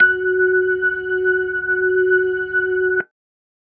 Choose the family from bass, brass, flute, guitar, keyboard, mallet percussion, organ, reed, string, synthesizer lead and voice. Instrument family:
organ